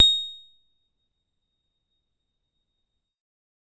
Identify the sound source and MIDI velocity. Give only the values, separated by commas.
electronic, 75